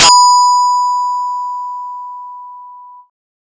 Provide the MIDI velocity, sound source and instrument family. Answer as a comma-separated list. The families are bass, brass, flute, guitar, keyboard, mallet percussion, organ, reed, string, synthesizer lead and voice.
127, synthesizer, bass